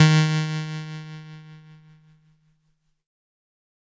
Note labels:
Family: keyboard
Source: electronic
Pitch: D#3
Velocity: 25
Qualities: bright, distorted

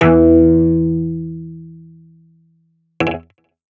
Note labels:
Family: guitar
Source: electronic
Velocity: 75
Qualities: distorted

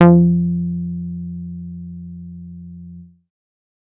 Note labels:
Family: bass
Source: synthesizer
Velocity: 100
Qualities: dark

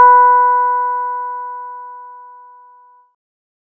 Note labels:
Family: bass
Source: synthesizer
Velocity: 50

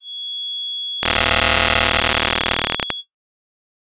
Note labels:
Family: voice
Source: synthesizer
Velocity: 127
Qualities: bright

